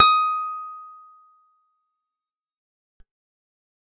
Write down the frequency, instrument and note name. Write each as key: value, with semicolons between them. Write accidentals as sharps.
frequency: 1245 Hz; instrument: acoustic guitar; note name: D#6